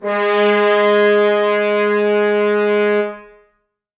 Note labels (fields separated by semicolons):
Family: brass; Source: acoustic; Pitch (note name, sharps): G#3; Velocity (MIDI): 127; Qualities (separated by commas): reverb